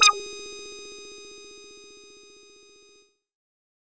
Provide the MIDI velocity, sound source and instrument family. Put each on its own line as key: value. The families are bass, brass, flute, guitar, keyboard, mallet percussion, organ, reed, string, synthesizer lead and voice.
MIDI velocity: 25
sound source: synthesizer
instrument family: bass